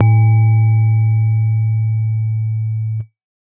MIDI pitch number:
45